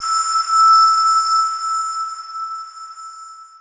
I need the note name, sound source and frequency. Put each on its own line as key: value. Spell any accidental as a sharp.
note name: E6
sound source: electronic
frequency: 1319 Hz